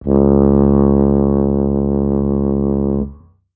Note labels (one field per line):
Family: brass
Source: acoustic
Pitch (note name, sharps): C#2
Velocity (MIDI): 50